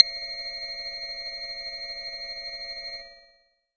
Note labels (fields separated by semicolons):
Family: bass; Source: synthesizer; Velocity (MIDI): 75; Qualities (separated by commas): multiphonic